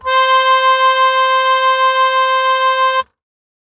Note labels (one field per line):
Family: keyboard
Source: acoustic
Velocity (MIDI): 100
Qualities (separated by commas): bright